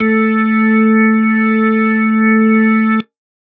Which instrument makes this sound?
electronic organ